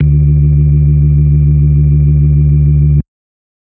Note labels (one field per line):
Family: organ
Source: electronic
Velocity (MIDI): 127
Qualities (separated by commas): dark